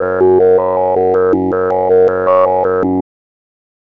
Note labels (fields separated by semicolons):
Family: bass; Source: synthesizer; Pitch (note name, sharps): F#2; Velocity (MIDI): 50; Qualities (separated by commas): tempo-synced